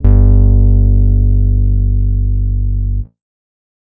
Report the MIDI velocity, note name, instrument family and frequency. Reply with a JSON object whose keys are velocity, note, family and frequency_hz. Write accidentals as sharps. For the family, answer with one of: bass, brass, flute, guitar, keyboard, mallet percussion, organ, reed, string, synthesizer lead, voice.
{"velocity": 100, "note": "G1", "family": "guitar", "frequency_hz": 49}